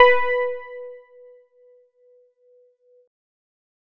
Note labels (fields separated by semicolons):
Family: keyboard; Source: electronic; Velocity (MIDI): 127